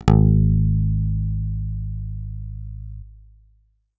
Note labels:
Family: guitar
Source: electronic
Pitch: G#1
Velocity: 127

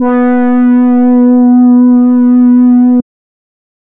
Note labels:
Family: reed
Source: synthesizer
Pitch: B3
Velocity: 25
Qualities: distorted, non-linear envelope

